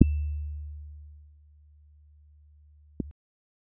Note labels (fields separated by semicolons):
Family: keyboard; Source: electronic; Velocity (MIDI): 25; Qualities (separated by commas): dark